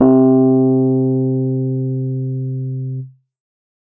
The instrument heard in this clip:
electronic keyboard